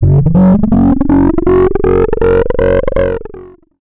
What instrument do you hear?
synthesizer bass